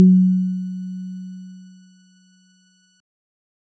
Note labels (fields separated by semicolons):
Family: keyboard; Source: electronic; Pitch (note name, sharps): F#3; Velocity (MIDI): 100; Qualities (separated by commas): dark